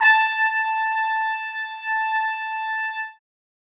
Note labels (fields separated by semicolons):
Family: brass; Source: acoustic; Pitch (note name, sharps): A5; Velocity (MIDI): 100; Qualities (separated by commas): reverb